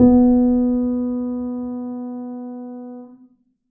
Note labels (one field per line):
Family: keyboard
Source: acoustic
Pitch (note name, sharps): B3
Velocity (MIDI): 25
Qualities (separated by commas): dark, reverb